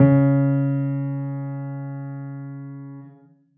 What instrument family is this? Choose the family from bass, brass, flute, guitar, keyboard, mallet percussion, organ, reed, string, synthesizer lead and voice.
keyboard